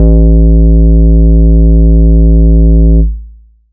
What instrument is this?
synthesizer bass